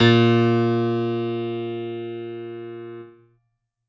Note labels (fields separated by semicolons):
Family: keyboard; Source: acoustic; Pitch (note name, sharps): A#2; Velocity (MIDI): 127